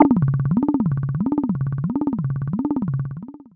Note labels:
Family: voice; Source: synthesizer; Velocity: 100; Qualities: long release, non-linear envelope, tempo-synced

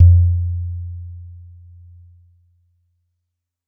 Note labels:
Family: mallet percussion; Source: acoustic; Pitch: F2; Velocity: 75; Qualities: dark

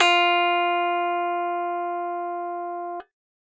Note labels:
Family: keyboard; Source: electronic; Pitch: F4; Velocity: 100

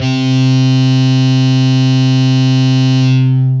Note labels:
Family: guitar; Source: electronic; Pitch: C3; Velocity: 25; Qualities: bright, distorted, long release

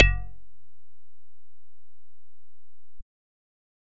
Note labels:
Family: bass; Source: synthesizer; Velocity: 75

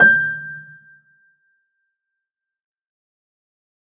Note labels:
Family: keyboard; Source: acoustic; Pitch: G6; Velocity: 50; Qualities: fast decay, percussive, reverb

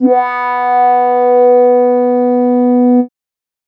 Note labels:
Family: keyboard; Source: synthesizer; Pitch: B3; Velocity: 100

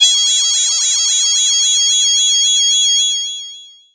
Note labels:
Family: voice; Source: synthesizer; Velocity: 127; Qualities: bright, distorted, long release

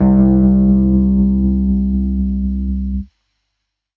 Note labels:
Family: keyboard; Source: electronic; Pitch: C2; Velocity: 75; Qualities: distorted

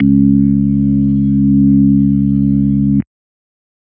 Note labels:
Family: organ; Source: electronic; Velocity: 50

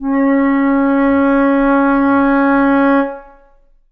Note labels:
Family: flute; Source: acoustic; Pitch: C#4; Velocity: 50; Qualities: long release, reverb

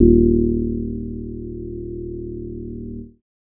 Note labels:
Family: bass; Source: synthesizer; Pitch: D#1; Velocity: 75; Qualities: dark

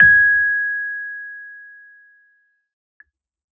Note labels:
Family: keyboard; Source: electronic; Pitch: G#6; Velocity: 75

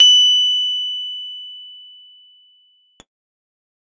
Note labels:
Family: keyboard; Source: electronic; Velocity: 50; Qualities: bright

